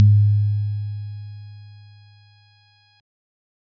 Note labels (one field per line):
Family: keyboard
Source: electronic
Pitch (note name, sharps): G#2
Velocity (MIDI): 75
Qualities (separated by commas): dark